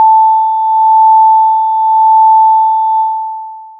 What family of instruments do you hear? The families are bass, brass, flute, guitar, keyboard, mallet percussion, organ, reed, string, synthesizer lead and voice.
synthesizer lead